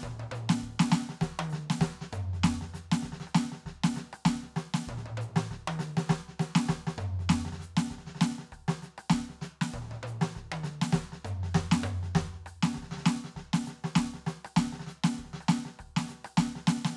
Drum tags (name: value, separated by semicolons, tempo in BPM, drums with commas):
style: New Orleans second line; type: beat; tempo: 99 BPM; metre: 4/4; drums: hi-hat pedal, snare, cross-stick, high tom, mid tom, floor tom, kick